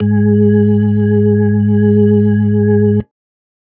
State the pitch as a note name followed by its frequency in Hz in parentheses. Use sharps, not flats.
G#2 (103.8 Hz)